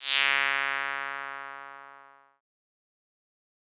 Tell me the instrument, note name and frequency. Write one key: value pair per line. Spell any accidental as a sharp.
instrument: synthesizer bass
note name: C#3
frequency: 138.6 Hz